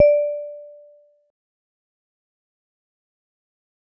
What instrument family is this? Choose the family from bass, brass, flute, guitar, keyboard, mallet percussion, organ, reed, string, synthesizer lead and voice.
mallet percussion